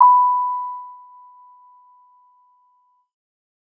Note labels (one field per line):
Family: keyboard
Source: electronic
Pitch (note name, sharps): B5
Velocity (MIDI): 100